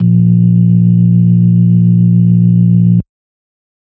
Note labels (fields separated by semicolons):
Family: organ; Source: electronic; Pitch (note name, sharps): A#1; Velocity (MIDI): 100; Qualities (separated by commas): dark, distorted